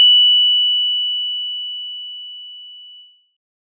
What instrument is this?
acoustic mallet percussion instrument